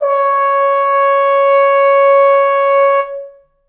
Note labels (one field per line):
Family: brass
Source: acoustic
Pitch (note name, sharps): C#5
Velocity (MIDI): 75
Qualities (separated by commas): reverb